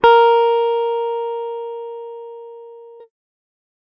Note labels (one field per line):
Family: guitar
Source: electronic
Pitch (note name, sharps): A#4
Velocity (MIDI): 75